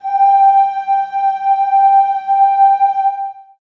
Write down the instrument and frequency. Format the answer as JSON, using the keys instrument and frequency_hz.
{"instrument": "acoustic voice", "frequency_hz": 784}